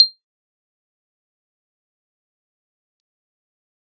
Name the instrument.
electronic keyboard